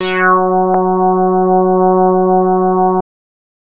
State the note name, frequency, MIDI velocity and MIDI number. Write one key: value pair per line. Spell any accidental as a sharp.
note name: F#3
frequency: 185 Hz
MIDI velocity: 100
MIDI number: 54